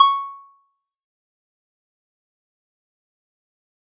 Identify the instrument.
acoustic guitar